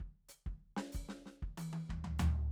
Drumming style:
Brazilian baião